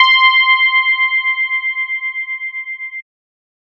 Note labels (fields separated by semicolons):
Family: bass; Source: synthesizer; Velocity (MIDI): 25